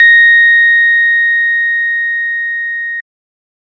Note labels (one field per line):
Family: organ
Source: electronic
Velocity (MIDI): 25